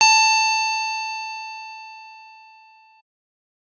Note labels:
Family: keyboard; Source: electronic; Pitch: A5; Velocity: 127; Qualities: bright

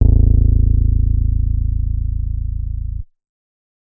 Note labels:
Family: bass; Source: synthesizer; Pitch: A0; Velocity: 50; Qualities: dark, reverb

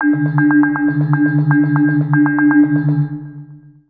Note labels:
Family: mallet percussion; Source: synthesizer; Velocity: 127; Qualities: dark, long release, multiphonic, percussive, tempo-synced

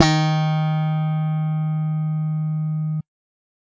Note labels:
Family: bass; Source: electronic; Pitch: D#3; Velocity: 127; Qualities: bright

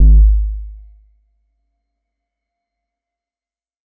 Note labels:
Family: mallet percussion; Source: electronic; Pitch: G#1; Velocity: 127; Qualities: non-linear envelope

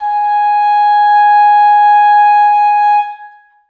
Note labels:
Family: reed; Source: acoustic; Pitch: G#5; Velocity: 50; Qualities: reverb

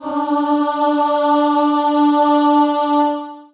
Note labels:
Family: voice; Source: acoustic; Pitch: D4; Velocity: 100; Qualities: long release, reverb

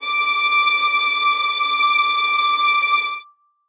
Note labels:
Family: string; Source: acoustic; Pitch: D6; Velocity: 127; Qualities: reverb

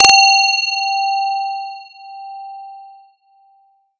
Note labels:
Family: mallet percussion; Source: electronic; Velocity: 127; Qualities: multiphonic

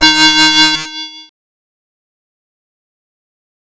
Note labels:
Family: bass; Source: synthesizer; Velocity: 75; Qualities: bright, distorted, fast decay, multiphonic

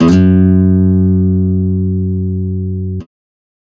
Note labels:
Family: guitar; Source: electronic; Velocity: 127

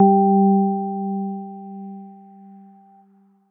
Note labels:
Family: keyboard; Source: electronic; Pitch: G3; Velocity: 127; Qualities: dark

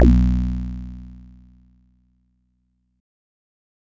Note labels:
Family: bass; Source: synthesizer; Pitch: B1; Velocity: 100; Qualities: bright, distorted

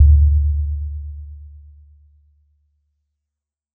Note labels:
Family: mallet percussion; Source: acoustic; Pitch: D2; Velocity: 25; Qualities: dark, reverb

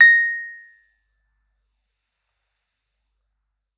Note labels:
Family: keyboard; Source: electronic; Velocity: 75; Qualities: percussive

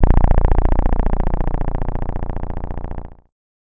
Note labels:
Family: bass; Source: synthesizer; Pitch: A#-1; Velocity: 25; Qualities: bright, distorted

